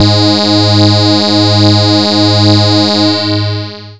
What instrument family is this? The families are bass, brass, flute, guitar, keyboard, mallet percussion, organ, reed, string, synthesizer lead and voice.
bass